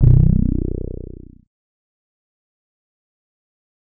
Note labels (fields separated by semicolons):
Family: bass; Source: synthesizer; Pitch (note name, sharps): B0; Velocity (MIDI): 127; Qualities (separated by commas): distorted, fast decay